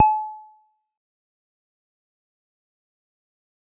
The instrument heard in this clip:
synthesizer bass